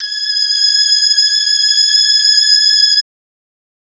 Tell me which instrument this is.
electronic string instrument